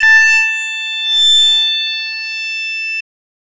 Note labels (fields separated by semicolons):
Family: voice; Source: synthesizer; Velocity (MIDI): 127; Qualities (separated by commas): bright, distorted